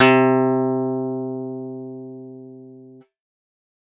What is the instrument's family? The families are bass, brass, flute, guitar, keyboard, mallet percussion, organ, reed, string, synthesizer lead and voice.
guitar